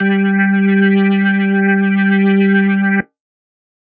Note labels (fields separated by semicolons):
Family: organ; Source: electronic; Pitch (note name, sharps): G3; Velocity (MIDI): 50; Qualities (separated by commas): distorted